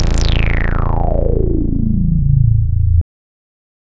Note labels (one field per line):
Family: bass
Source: synthesizer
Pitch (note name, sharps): A0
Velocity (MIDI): 127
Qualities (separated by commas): bright, distorted